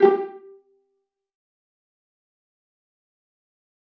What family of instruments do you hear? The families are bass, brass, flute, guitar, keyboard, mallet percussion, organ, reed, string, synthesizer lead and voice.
string